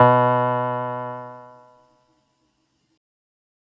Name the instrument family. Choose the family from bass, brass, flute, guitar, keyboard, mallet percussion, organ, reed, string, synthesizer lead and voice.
keyboard